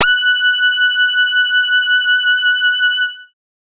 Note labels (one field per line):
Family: bass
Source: synthesizer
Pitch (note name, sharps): F#6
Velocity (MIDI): 50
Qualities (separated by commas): multiphonic